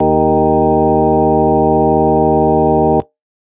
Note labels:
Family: organ; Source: electronic; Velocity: 100

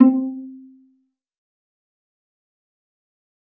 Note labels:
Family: string; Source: acoustic; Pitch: C4; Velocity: 50; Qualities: dark, fast decay, percussive, reverb

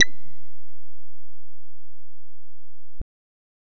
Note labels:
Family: bass; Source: synthesizer; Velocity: 25; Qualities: distorted

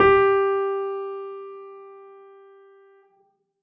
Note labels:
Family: keyboard; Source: acoustic; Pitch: G4; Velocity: 75; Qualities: reverb

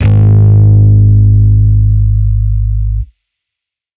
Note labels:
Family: bass; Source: electronic; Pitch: G#1; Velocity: 75; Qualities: distorted

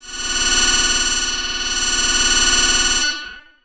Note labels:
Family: bass; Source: synthesizer; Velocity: 100; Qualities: tempo-synced

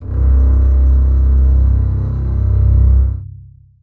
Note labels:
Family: string; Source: acoustic; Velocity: 50; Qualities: long release, reverb

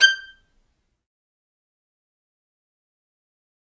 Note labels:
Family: string; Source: acoustic; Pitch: G6; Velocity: 75; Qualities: fast decay, percussive, reverb

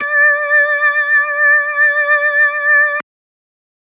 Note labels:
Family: organ; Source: electronic; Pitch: D5; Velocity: 127

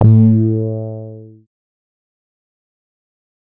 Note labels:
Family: bass; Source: synthesizer; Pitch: A2; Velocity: 100; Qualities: distorted, fast decay

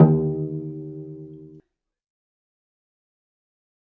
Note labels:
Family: string; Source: acoustic; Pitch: D#2; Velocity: 75; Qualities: dark, fast decay, reverb

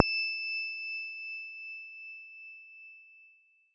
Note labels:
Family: guitar; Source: electronic; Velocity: 100; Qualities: bright, reverb

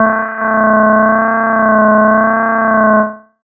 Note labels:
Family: bass; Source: synthesizer; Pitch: A3; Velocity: 75; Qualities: distorted, tempo-synced

